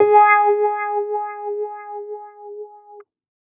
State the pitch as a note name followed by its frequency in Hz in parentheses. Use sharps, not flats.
G#4 (415.3 Hz)